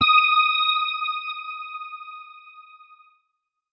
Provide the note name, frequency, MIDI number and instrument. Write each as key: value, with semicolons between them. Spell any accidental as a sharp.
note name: D#6; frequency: 1245 Hz; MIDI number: 87; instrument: electronic guitar